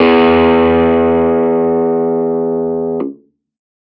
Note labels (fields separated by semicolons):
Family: keyboard; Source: electronic; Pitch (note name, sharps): E2; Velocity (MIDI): 100; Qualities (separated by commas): distorted